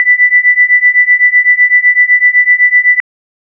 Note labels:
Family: organ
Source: electronic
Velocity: 50

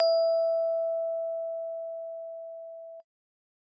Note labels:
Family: keyboard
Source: acoustic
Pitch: E5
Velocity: 50

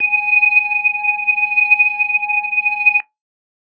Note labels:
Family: organ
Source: electronic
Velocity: 25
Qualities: distorted

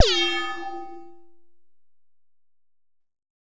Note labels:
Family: bass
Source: synthesizer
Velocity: 100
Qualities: bright, distorted

